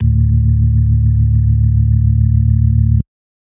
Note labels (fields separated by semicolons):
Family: organ; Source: electronic; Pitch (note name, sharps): D1; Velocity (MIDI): 25; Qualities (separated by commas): dark